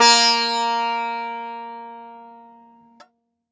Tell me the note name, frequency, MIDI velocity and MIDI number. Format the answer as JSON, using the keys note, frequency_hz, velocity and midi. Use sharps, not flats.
{"note": "A#3", "frequency_hz": 233.1, "velocity": 75, "midi": 58}